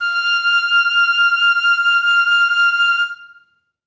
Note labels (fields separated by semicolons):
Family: flute; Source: acoustic; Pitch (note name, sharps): F6; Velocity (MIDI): 100; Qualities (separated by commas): reverb